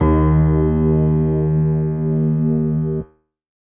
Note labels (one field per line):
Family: keyboard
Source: electronic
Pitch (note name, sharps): D#2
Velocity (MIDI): 75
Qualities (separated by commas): reverb